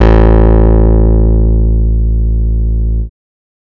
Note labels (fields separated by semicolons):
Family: bass; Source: synthesizer; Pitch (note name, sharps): A1; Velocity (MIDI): 100; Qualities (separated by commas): distorted